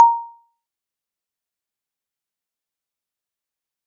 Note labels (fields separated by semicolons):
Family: mallet percussion; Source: acoustic; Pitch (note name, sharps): A#5; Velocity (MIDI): 75; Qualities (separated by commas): fast decay, percussive